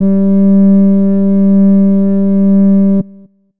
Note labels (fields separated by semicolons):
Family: flute; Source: acoustic; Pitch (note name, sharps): G3; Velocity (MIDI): 100; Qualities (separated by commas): dark